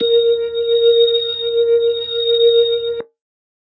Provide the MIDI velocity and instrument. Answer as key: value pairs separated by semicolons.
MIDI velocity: 25; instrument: electronic organ